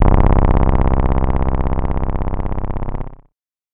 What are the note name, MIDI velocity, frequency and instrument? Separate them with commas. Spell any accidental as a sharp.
C0, 75, 16.35 Hz, synthesizer bass